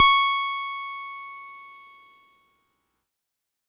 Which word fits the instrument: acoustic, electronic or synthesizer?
electronic